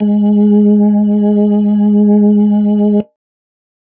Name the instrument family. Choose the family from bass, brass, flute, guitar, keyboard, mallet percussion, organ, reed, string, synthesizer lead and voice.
organ